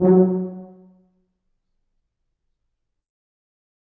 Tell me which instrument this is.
acoustic brass instrument